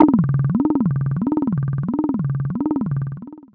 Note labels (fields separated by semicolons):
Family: voice; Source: synthesizer; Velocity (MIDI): 127; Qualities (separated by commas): long release, non-linear envelope, tempo-synced